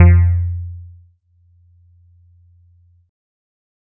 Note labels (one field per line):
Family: keyboard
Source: electronic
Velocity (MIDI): 75